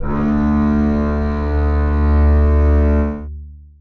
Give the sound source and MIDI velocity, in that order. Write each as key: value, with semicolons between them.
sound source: acoustic; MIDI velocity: 25